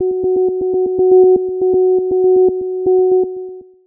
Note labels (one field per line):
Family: synthesizer lead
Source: synthesizer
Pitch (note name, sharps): F#4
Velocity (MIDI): 127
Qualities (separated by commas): dark, long release, tempo-synced